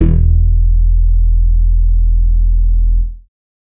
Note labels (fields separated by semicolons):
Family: bass; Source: synthesizer; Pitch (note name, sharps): E1; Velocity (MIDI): 25; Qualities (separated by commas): distorted